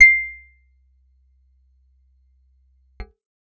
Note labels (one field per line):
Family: guitar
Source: acoustic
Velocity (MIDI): 100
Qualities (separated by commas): percussive